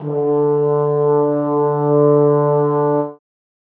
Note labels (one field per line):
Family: brass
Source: acoustic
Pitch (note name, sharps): D3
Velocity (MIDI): 75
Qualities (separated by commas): reverb